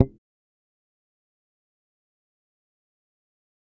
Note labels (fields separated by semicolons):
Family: bass; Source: electronic; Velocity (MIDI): 25; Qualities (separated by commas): fast decay, percussive